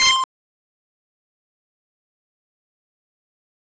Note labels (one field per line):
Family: bass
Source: synthesizer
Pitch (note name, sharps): C6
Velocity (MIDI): 100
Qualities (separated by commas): bright, distorted, fast decay, percussive